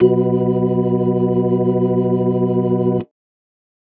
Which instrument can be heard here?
electronic organ